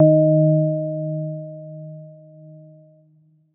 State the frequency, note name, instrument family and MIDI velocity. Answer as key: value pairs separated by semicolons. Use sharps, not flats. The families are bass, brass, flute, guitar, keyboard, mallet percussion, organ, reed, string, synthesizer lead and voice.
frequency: 155.6 Hz; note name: D#3; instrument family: keyboard; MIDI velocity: 127